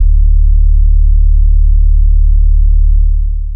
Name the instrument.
synthesizer bass